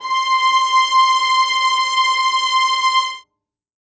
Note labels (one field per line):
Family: string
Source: acoustic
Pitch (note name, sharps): C6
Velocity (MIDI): 127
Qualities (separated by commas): reverb